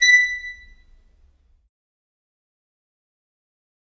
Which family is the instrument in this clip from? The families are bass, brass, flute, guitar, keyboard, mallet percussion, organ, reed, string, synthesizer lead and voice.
reed